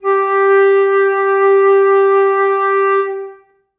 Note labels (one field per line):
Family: flute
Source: acoustic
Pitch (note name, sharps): G4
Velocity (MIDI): 25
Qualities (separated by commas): reverb